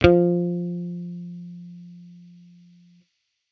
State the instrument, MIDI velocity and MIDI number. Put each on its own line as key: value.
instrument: electronic bass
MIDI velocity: 25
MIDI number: 53